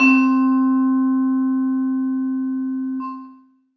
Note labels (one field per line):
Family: mallet percussion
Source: acoustic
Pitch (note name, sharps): C4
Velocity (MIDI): 75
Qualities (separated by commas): reverb